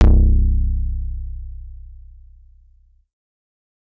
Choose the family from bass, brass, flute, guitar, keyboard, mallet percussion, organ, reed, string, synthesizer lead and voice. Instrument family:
bass